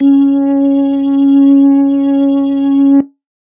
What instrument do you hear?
electronic organ